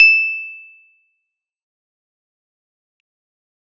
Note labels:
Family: keyboard; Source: electronic; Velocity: 100; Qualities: bright, fast decay, percussive

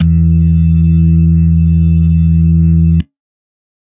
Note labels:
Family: organ; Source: electronic; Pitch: E2; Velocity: 127; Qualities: dark

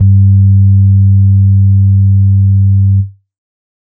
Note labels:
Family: organ; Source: electronic; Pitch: G2; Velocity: 100; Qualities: dark

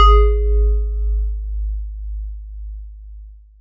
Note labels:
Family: mallet percussion; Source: acoustic; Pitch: G#1; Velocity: 100; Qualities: long release

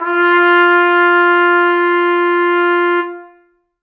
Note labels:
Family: brass; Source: acoustic; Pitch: F4; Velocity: 75; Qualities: reverb

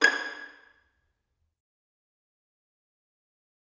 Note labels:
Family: string; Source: acoustic; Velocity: 75; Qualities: fast decay, percussive, reverb

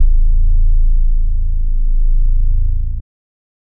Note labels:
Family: bass; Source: synthesizer; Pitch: A0; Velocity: 75; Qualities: dark

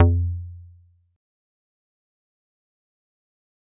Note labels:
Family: mallet percussion; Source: acoustic; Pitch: F2; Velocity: 50; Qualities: fast decay, percussive

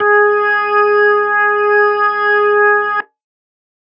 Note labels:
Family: organ; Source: electronic; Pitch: G#4; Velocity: 75

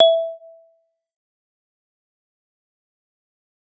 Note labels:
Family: mallet percussion; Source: acoustic; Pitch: E5; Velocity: 127; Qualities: fast decay, percussive

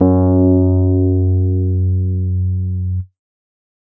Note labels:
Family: keyboard; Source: electronic; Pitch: F#2; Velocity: 25

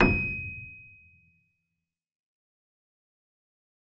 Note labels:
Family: keyboard; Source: acoustic; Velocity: 50; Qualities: reverb

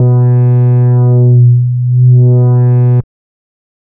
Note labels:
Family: bass; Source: synthesizer; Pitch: B2; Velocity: 127; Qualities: distorted

